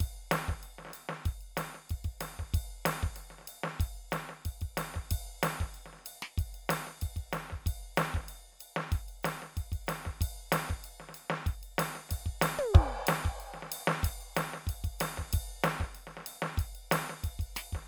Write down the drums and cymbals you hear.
crash, ride, hi-hat pedal, snare, high tom and kick